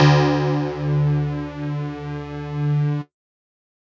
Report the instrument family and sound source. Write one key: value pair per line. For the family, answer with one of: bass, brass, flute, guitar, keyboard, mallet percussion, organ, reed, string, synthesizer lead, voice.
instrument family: mallet percussion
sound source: electronic